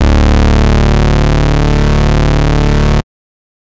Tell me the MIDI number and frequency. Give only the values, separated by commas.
26, 36.71 Hz